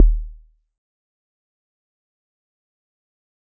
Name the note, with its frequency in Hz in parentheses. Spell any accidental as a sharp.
D#1 (38.89 Hz)